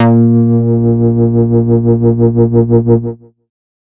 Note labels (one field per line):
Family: bass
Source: synthesizer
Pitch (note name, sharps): A#2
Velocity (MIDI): 100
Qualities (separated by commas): distorted